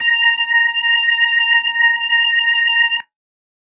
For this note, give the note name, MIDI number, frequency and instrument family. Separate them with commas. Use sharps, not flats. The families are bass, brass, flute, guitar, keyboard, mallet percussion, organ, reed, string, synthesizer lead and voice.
A#5, 82, 932.3 Hz, organ